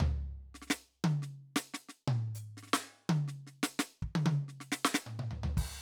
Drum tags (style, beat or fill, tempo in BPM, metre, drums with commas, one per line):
rock
fill
86 BPM
4/4
crash, hi-hat pedal, snare, high tom, mid tom, floor tom, kick